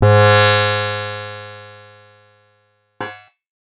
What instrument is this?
acoustic guitar